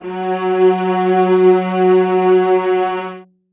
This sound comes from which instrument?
acoustic string instrument